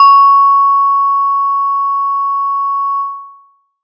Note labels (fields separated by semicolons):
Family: mallet percussion; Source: acoustic; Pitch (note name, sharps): C#6; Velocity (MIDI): 127